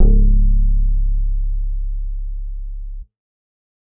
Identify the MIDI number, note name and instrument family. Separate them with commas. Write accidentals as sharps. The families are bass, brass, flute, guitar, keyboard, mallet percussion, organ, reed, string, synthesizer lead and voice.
25, C#1, bass